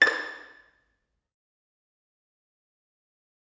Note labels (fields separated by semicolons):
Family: string; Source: acoustic; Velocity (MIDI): 50; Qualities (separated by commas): fast decay, percussive, reverb